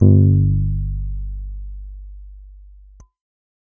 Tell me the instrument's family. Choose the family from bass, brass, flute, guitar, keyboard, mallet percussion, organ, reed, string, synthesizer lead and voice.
keyboard